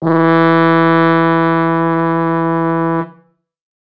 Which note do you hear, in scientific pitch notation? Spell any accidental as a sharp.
E3